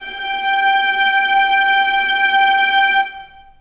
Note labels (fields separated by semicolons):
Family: string; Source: acoustic; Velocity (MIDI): 25; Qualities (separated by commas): long release, reverb